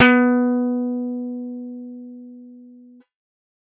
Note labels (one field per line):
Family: guitar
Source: synthesizer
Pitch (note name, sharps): B3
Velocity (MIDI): 100